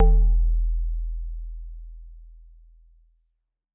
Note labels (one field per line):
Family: mallet percussion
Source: acoustic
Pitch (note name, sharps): E1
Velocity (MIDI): 75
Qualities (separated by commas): dark, reverb